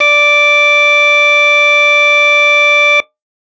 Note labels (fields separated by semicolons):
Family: organ; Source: electronic; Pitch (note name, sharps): D5; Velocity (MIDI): 127; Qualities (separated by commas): distorted